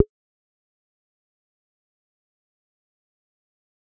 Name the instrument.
synthesizer bass